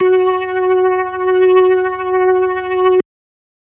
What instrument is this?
electronic organ